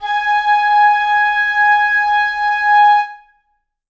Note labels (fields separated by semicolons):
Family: reed; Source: acoustic; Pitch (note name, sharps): G#5; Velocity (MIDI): 75; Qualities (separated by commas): reverb